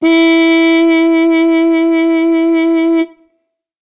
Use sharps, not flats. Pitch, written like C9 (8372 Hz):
E4 (329.6 Hz)